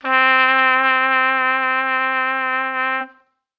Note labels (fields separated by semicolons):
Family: brass; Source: acoustic; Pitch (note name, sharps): C4; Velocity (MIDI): 75